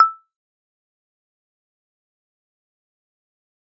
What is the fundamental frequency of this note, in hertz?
1319 Hz